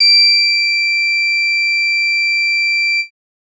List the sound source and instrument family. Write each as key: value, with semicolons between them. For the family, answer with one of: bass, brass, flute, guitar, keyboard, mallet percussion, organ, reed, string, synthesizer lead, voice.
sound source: synthesizer; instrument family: bass